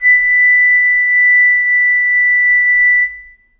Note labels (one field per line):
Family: flute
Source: acoustic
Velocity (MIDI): 50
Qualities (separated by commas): reverb